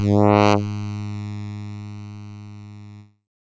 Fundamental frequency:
103.8 Hz